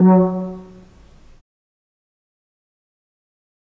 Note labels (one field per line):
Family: flute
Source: acoustic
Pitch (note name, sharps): F#3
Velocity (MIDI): 25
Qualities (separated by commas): fast decay, reverb